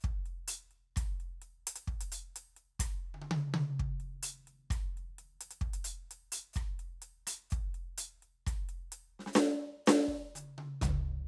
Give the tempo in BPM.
64 BPM